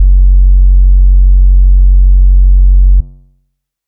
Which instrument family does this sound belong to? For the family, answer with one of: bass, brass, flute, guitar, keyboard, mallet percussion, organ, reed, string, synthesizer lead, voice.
bass